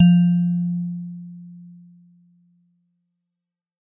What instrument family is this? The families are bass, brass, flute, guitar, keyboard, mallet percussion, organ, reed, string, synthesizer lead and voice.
mallet percussion